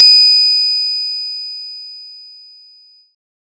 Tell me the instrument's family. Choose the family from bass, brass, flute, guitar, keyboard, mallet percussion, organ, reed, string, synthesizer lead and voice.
bass